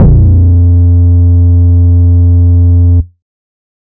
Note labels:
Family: bass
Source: synthesizer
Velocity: 50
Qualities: distorted

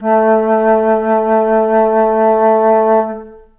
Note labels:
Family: flute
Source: acoustic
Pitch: A3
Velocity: 100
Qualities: long release, reverb

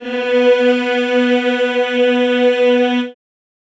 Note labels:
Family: voice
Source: acoustic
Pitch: B3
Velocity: 75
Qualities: reverb

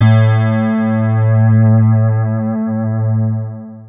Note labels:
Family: guitar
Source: electronic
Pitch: A2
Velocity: 50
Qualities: long release, multiphonic, non-linear envelope

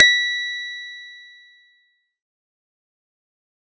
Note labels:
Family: keyboard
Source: electronic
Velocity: 50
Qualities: distorted, fast decay

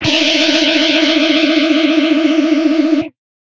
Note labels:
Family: guitar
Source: electronic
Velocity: 75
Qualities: bright, distorted

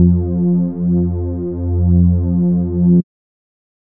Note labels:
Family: bass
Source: synthesizer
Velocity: 100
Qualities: dark

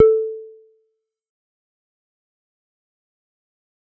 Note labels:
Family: bass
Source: synthesizer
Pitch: A4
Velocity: 50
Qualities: fast decay, percussive

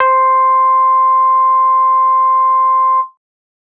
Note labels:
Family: bass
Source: synthesizer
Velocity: 25

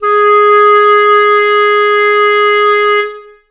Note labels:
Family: reed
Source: acoustic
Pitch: G#4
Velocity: 127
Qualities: reverb

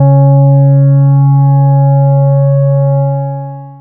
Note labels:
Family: bass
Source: synthesizer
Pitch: C#3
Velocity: 75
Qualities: long release

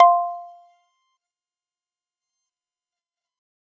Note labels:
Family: mallet percussion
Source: acoustic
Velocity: 127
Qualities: multiphonic, percussive

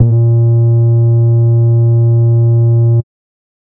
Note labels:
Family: bass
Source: synthesizer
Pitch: A#2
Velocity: 25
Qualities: dark, distorted, tempo-synced

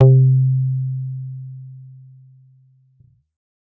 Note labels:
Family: bass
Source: synthesizer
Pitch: C3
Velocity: 100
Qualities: dark

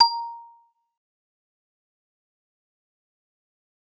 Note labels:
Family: mallet percussion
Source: acoustic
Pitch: A#5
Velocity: 75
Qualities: fast decay, percussive

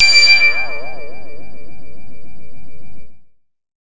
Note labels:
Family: bass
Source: synthesizer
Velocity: 75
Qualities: bright, distorted

